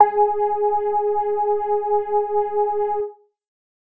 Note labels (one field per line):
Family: keyboard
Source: electronic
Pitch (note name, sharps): G#4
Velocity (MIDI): 75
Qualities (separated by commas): distorted